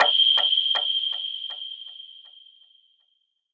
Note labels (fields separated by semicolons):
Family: synthesizer lead; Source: synthesizer; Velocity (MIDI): 100; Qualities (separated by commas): bright, non-linear envelope, reverb